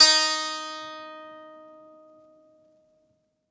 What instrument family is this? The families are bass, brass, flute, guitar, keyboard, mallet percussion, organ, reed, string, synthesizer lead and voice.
guitar